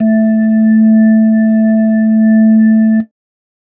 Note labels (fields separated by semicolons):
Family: keyboard; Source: electronic; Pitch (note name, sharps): A3; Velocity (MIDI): 50